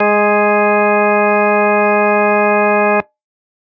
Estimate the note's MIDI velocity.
75